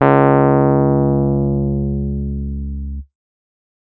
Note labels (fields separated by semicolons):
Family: keyboard; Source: electronic; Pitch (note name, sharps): C#2; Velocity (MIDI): 100; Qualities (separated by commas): distorted